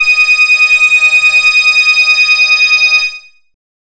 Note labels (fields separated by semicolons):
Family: bass; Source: synthesizer; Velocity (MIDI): 127